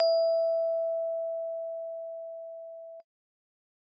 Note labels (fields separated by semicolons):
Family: keyboard; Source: acoustic; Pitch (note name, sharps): E5; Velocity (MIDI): 25